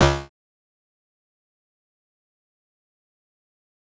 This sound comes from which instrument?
synthesizer bass